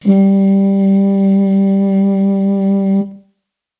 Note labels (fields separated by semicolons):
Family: brass; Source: acoustic; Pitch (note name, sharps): G3; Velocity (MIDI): 25